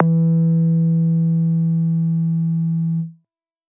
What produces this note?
synthesizer bass